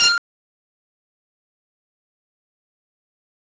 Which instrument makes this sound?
synthesizer bass